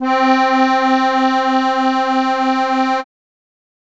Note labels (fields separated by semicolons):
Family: keyboard; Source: acoustic; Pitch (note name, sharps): C4; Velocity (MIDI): 75